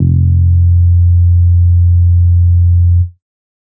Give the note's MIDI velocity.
100